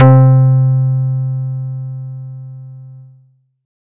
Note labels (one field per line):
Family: guitar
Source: acoustic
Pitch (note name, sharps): C3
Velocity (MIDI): 25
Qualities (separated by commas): dark